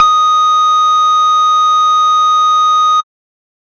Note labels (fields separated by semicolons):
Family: bass; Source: synthesizer; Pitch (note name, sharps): D#6; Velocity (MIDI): 25; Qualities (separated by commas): distorted, tempo-synced